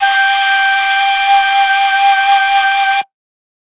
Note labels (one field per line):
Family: flute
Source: acoustic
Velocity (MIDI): 75